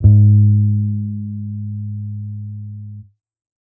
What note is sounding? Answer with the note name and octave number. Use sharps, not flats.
G#2